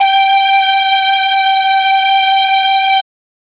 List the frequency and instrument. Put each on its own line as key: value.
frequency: 784 Hz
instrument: electronic string instrument